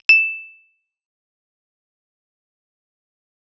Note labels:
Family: bass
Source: synthesizer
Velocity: 50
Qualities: bright, fast decay, percussive

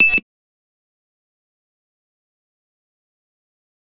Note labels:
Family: bass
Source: synthesizer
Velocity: 100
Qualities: bright, distorted, fast decay, percussive

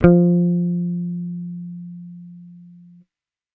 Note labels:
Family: bass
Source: electronic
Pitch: F3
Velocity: 50

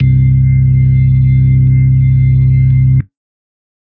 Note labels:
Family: organ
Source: electronic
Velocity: 50

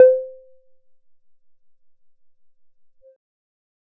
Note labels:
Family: bass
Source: synthesizer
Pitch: C5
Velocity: 25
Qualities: percussive

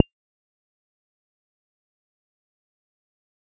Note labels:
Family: bass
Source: synthesizer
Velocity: 50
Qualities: fast decay, percussive

